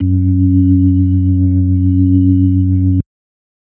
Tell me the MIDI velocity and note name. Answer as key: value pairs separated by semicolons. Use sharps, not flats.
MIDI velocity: 100; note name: F#2